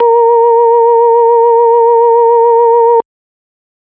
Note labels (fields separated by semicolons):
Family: organ; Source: electronic; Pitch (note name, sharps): A#4; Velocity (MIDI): 50